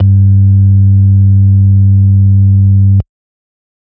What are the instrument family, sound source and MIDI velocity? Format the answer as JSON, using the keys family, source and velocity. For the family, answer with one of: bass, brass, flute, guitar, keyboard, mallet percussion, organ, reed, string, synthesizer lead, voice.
{"family": "organ", "source": "electronic", "velocity": 127}